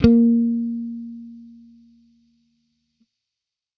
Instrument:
electronic bass